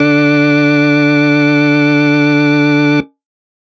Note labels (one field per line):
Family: organ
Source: electronic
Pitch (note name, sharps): D3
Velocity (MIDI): 100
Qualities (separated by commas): distorted